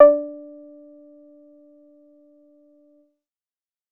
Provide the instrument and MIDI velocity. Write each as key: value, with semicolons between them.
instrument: synthesizer bass; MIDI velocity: 50